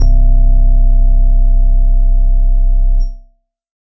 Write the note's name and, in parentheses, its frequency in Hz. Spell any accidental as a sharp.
C1 (32.7 Hz)